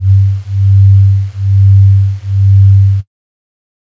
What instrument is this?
synthesizer flute